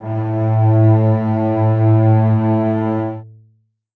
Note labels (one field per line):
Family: string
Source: acoustic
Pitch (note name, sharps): A2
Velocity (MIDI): 50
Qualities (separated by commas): reverb